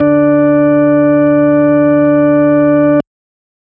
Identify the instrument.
electronic organ